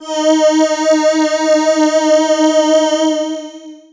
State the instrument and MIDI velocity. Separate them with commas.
synthesizer voice, 75